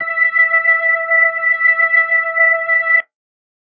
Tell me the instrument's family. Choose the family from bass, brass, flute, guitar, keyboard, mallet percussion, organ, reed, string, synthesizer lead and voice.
organ